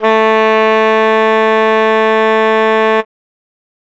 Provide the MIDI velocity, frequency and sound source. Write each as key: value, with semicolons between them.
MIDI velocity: 100; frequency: 220 Hz; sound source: acoustic